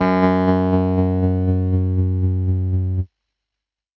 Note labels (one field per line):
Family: keyboard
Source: electronic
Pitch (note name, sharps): F#2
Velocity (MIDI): 100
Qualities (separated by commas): distorted, tempo-synced